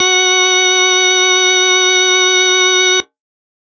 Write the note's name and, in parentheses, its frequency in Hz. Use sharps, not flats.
F#4 (370 Hz)